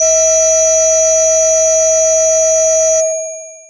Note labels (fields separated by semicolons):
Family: mallet percussion; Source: electronic; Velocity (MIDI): 100; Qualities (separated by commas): long release